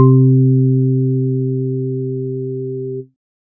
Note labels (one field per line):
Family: organ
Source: electronic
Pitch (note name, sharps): C3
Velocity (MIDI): 100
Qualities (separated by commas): dark